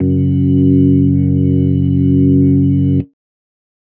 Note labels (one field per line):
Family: organ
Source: electronic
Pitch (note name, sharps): F#1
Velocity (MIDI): 50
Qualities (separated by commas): dark